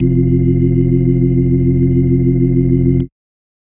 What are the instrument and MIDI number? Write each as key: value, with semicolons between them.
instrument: electronic organ; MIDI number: 29